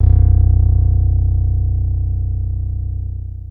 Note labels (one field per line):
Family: guitar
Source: acoustic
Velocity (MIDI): 75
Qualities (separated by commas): dark, long release